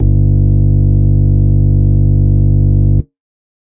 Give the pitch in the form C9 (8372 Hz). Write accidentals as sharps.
G1 (49 Hz)